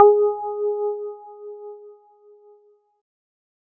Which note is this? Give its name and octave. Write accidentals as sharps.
G#4